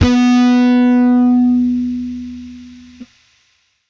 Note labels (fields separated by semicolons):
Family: bass; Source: electronic; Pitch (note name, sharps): B3; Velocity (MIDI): 100; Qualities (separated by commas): bright, distorted